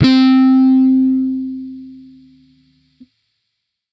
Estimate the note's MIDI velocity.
75